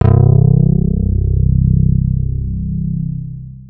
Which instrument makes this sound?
electronic guitar